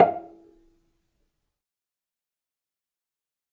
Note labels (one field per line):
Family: string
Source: acoustic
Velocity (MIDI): 50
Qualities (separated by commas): fast decay, percussive, reverb